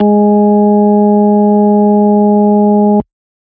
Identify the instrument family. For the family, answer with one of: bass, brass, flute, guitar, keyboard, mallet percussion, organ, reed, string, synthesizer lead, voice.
organ